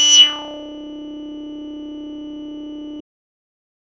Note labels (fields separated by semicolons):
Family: bass; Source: synthesizer; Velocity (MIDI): 127; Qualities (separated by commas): distorted